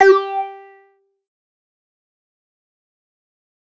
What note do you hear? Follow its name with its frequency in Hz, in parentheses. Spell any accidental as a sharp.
G4 (392 Hz)